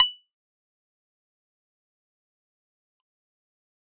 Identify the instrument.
electronic keyboard